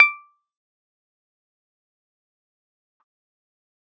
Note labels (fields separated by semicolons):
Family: keyboard; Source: electronic; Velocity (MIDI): 100; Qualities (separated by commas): fast decay, percussive